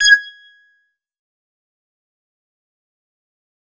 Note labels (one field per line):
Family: bass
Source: synthesizer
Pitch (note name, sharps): G#6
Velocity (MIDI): 127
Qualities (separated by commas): distorted, fast decay, percussive